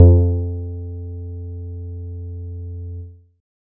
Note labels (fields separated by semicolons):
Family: guitar; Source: synthesizer; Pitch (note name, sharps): F2; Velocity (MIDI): 75; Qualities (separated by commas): dark